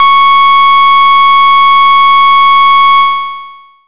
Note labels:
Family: bass; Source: synthesizer; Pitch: C#6; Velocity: 25; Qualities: bright, distorted, long release

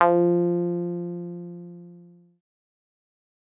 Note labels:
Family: synthesizer lead; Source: synthesizer; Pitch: F3; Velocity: 25; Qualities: distorted, fast decay

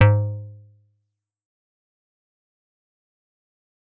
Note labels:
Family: bass; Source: synthesizer; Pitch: G#2; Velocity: 127; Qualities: dark, fast decay, percussive

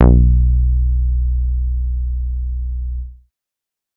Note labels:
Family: bass; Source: synthesizer; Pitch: B1; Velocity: 100; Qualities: dark

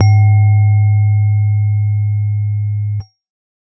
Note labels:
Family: keyboard; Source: electronic; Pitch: G#2; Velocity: 100

